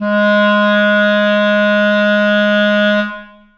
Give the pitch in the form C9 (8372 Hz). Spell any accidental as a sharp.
G#3 (207.7 Hz)